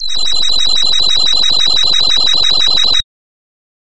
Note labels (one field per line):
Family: voice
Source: synthesizer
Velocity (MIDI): 100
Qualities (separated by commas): bright